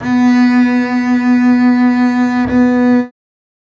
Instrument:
acoustic string instrument